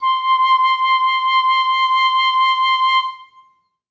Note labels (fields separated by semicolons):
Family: flute; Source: acoustic; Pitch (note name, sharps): C6; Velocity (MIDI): 75; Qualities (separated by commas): reverb